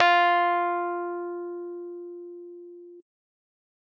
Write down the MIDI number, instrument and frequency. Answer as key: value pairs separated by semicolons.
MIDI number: 65; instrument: electronic keyboard; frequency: 349.2 Hz